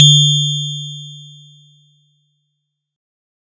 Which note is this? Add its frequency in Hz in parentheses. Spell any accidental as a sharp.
D3 (146.8 Hz)